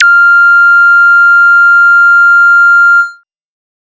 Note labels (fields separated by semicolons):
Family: bass; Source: synthesizer; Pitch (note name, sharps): F6; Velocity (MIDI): 127; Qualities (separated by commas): distorted